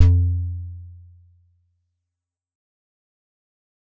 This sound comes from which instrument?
acoustic keyboard